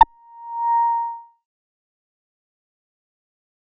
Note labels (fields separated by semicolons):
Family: bass; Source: synthesizer; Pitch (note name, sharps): A#5; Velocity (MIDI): 50; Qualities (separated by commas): distorted, fast decay